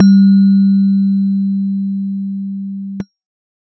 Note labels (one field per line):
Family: keyboard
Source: electronic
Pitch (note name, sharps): G3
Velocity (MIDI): 25